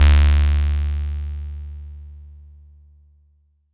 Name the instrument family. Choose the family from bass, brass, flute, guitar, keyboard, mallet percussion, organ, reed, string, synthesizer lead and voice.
bass